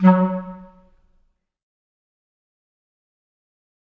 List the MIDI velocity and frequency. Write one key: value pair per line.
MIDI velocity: 25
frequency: 185 Hz